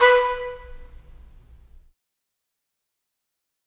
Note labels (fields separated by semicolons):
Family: reed; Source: acoustic; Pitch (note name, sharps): B4; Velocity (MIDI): 25; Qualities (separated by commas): fast decay, reverb